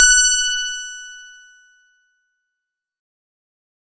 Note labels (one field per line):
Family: guitar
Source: acoustic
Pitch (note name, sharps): F#6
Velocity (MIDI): 127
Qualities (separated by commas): bright, distorted, fast decay